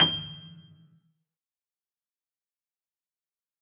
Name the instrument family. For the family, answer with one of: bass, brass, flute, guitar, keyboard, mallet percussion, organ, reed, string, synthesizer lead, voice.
keyboard